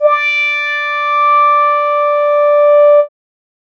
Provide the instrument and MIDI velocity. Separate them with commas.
synthesizer keyboard, 100